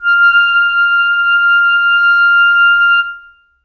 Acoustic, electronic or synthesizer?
acoustic